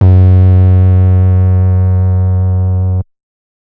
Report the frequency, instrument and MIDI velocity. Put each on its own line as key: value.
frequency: 92.5 Hz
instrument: synthesizer bass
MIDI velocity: 75